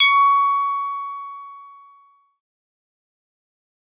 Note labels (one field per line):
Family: synthesizer lead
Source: synthesizer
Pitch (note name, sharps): C#6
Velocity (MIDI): 50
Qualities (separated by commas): distorted, fast decay